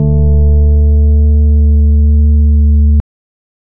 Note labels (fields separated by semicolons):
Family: organ; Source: electronic; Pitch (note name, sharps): D2; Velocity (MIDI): 75; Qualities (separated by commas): dark